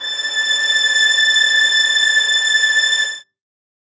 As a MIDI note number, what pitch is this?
93